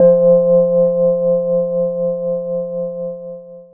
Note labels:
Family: keyboard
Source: electronic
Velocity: 75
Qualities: long release, reverb

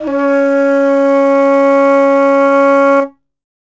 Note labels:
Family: flute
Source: acoustic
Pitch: C#4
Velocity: 127

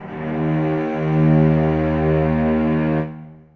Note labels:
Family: string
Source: acoustic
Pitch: D#2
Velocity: 25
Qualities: reverb

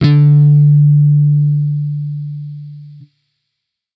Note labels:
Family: bass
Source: electronic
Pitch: D3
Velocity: 50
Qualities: distorted

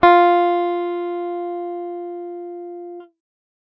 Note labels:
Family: guitar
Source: electronic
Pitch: F4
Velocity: 75

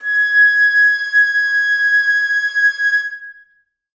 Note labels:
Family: flute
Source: acoustic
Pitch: G#6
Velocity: 75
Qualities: reverb

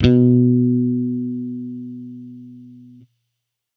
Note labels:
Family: bass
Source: electronic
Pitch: B2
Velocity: 127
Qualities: distorted

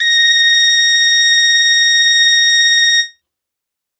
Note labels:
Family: reed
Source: acoustic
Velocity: 127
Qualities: reverb

